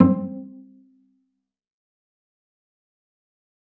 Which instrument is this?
acoustic string instrument